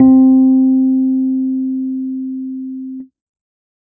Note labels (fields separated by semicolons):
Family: keyboard; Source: electronic; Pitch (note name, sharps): C4; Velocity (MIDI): 75; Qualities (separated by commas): dark